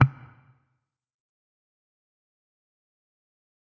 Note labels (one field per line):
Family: guitar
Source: electronic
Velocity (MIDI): 25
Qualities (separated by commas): fast decay, percussive